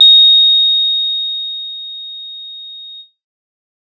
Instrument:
electronic guitar